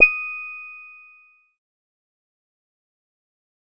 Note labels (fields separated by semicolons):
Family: bass; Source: synthesizer; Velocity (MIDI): 25; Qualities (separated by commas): distorted, fast decay